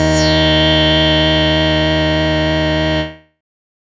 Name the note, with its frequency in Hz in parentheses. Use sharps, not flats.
D#2 (77.78 Hz)